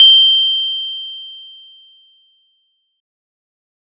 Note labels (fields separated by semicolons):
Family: organ; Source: electronic; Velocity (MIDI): 100; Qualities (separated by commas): bright